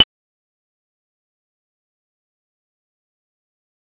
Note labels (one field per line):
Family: bass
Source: synthesizer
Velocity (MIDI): 100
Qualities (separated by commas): fast decay, percussive